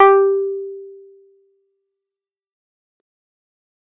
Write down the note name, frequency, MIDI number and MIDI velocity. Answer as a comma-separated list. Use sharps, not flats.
G4, 392 Hz, 67, 75